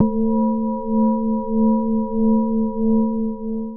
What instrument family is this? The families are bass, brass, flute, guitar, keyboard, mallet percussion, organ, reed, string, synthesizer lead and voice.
mallet percussion